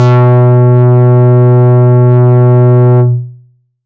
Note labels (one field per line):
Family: bass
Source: synthesizer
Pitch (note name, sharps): B2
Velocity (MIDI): 127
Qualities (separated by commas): distorted, long release, tempo-synced